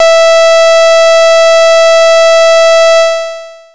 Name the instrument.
synthesizer bass